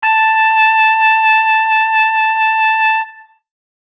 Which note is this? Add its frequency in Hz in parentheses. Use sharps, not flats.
A5 (880 Hz)